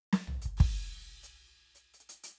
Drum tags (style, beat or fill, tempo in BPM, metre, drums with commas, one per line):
hip-hop
fill
100 BPM
4/4
crash, closed hi-hat, hi-hat pedal, snare, floor tom, kick